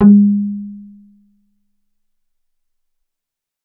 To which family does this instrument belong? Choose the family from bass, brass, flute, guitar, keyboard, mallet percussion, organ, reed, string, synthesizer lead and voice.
bass